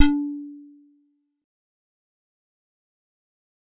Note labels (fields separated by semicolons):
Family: keyboard; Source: acoustic; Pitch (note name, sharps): D4; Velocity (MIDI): 25; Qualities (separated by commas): fast decay, percussive